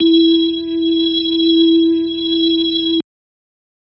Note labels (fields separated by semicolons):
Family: organ; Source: electronic; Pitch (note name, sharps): E4; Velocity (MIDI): 100